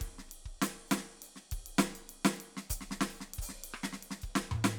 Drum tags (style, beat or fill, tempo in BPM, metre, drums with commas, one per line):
funk
beat
100 BPM
4/4
ride, ride bell, hi-hat pedal, snare, cross-stick, mid tom, kick